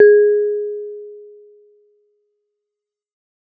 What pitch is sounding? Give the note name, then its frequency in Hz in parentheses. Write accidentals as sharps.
G#4 (415.3 Hz)